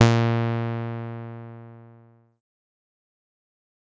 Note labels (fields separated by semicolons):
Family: bass; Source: synthesizer; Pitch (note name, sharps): A#2; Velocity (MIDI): 100; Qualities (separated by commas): distorted, fast decay